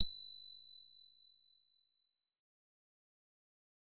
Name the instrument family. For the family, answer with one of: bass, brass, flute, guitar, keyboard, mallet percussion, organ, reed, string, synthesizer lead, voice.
bass